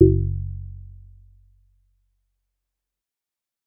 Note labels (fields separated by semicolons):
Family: bass; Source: synthesizer; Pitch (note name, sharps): F#1; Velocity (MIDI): 50; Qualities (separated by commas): dark, fast decay